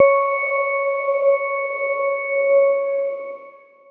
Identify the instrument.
electronic keyboard